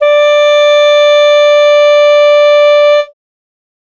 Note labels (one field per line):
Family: reed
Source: acoustic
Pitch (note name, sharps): D5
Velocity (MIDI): 100